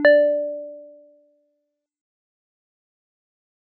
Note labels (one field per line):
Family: mallet percussion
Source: acoustic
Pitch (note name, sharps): D5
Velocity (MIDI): 25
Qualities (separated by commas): dark, fast decay, multiphonic